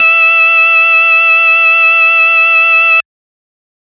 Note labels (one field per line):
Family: organ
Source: electronic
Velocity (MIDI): 127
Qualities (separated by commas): bright, distorted